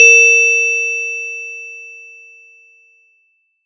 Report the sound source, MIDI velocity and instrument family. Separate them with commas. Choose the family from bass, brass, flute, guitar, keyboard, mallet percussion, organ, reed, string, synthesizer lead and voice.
acoustic, 100, mallet percussion